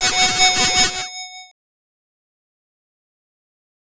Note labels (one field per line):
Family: bass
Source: synthesizer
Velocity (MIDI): 127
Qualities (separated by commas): bright, distorted, fast decay, multiphonic